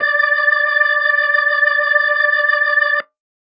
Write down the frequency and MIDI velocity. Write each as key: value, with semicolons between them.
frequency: 587.3 Hz; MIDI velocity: 100